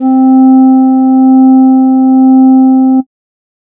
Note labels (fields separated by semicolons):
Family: flute; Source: synthesizer; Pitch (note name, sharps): C4; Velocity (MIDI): 75; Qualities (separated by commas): dark